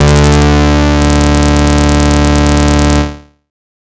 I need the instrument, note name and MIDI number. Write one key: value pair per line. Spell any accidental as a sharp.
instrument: synthesizer bass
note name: D2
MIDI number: 38